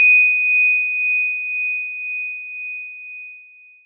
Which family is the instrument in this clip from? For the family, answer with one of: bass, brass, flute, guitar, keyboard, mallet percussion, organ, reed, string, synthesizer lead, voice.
mallet percussion